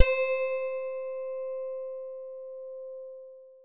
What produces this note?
synthesizer guitar